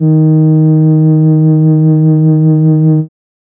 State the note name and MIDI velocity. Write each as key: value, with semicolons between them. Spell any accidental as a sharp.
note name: D#3; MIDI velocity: 50